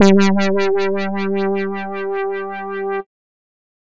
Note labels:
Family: bass; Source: synthesizer; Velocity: 100; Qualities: distorted

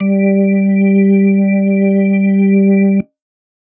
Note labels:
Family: organ; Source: electronic; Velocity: 25; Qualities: dark

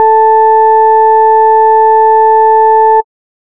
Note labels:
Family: bass; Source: synthesizer; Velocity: 25; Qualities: distorted

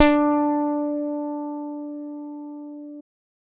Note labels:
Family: bass; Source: electronic; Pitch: D4; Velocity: 100

